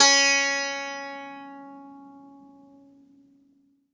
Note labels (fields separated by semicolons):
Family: guitar; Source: acoustic; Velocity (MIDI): 25; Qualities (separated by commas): bright